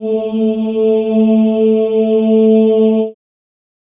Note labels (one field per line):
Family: voice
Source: acoustic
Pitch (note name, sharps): A3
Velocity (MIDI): 25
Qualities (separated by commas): dark, reverb